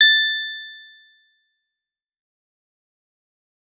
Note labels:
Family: guitar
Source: electronic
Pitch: A6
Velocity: 127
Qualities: bright, fast decay

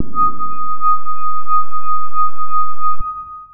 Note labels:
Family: guitar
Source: electronic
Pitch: D#6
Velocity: 25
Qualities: dark, distorted, long release

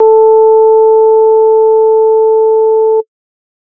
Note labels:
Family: organ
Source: electronic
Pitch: A4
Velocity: 25

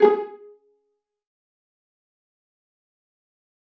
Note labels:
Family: string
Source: acoustic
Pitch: G#4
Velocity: 100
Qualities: fast decay, percussive, reverb

